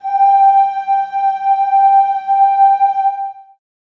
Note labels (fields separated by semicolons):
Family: voice; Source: acoustic; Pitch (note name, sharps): G5; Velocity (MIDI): 25; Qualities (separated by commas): long release, reverb